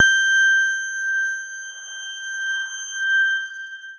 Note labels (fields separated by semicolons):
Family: keyboard; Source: electronic; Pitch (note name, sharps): G6; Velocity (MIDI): 127; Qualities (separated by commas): long release